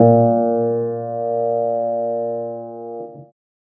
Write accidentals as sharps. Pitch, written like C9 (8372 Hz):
A#2 (116.5 Hz)